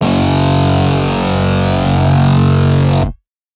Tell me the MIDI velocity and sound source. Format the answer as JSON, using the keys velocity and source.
{"velocity": 75, "source": "synthesizer"}